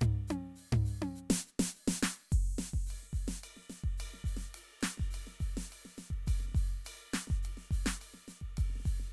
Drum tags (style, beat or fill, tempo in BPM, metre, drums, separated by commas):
Afro-Cuban, beat, 105 BPM, 4/4, crash, ride, ride bell, closed hi-hat, hi-hat pedal, snare, high tom, floor tom, kick